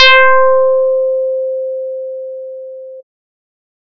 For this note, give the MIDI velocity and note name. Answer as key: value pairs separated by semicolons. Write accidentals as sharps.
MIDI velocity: 127; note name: C5